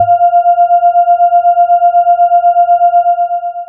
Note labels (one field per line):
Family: bass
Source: synthesizer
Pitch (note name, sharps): F5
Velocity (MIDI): 50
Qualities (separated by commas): long release